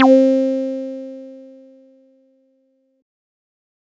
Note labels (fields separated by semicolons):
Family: bass; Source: synthesizer; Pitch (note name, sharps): C4; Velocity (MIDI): 100; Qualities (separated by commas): bright, distorted